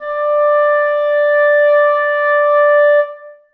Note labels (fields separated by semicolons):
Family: reed; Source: acoustic; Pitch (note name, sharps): D5; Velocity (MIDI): 75; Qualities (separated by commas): reverb